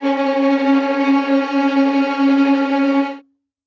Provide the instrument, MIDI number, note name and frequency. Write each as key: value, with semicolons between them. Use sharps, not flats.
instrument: acoustic string instrument; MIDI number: 61; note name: C#4; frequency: 277.2 Hz